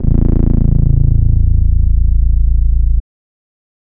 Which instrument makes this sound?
synthesizer bass